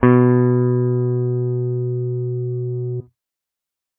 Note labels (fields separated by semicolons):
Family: guitar; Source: electronic; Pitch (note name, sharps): B2; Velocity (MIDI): 100